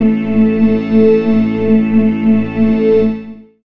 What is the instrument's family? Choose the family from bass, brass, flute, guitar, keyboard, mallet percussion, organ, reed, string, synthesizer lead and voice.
organ